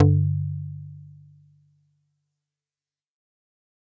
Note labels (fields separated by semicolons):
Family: mallet percussion; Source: acoustic; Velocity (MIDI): 100; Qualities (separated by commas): fast decay, multiphonic